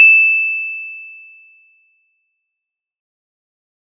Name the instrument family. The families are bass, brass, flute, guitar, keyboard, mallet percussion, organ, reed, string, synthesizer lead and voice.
keyboard